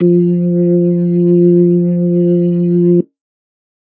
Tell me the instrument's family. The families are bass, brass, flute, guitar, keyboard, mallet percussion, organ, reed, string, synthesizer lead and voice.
organ